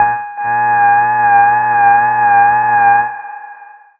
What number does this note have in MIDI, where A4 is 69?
80